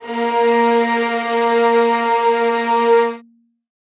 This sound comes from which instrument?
acoustic string instrument